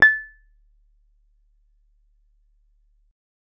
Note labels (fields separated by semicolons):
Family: guitar; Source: acoustic; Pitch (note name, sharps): A6; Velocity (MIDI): 50; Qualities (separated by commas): percussive